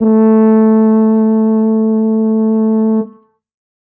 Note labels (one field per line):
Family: brass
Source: acoustic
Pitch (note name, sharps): A3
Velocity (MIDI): 100